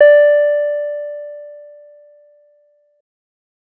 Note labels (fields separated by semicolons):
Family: bass; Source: synthesizer; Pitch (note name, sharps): D5; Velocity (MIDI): 100